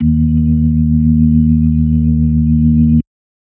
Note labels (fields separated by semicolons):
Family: organ; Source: electronic; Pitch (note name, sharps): D#2; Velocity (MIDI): 25; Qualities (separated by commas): dark